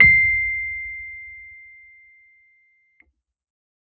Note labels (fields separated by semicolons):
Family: keyboard; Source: electronic; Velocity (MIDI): 100